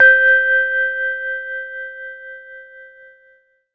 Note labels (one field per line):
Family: keyboard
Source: electronic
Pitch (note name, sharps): C5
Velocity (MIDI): 50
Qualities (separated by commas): reverb